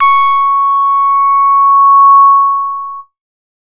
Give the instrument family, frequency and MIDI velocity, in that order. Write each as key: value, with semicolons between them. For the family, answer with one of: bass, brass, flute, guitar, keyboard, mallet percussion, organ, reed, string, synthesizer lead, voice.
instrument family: bass; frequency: 1109 Hz; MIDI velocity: 50